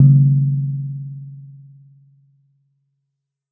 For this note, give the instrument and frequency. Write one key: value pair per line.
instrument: acoustic mallet percussion instrument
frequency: 138.6 Hz